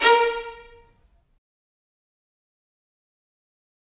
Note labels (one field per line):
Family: string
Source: acoustic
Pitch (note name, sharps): A#4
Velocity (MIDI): 50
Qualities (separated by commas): fast decay, percussive, reverb